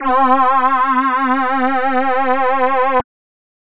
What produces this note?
synthesizer voice